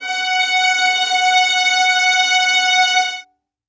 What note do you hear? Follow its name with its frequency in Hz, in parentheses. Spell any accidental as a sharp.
F#5 (740 Hz)